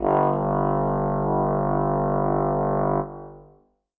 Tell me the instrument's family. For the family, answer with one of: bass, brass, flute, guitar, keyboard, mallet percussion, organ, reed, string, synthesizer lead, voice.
brass